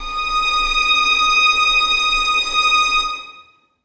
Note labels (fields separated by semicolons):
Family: string; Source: acoustic; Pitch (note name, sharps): D#6; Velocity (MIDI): 25; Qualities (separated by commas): bright, reverb